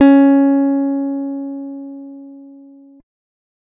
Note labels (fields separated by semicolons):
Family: guitar; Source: acoustic; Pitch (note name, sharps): C#4; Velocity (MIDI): 75